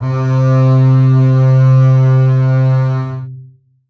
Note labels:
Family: string; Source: acoustic; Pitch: C3; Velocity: 50; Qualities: long release, reverb

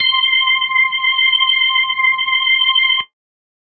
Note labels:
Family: organ; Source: electronic; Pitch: C6; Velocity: 50

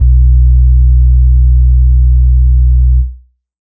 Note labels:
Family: organ; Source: electronic; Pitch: B1; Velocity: 100; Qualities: dark

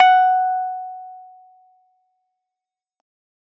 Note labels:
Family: keyboard; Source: electronic; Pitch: F#5; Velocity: 100; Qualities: distorted, fast decay

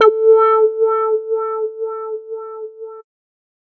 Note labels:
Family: bass; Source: synthesizer; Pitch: A4; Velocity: 75; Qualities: distorted

